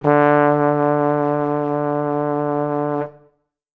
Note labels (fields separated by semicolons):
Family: brass; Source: acoustic; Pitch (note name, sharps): D3; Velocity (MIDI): 75